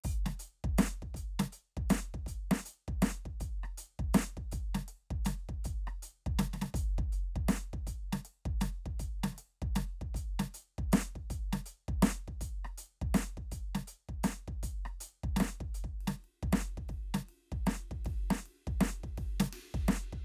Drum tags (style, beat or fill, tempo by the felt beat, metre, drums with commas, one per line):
rock
beat
53.3 dotted-quarter beats per minute (160 eighth notes per minute)
6/8
ride, ride bell, closed hi-hat, snare, cross-stick, kick